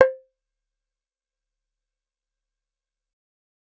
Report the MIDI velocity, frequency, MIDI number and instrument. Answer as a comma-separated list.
25, 523.3 Hz, 72, synthesizer bass